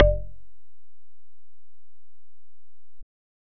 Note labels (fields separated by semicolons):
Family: bass; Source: synthesizer; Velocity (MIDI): 50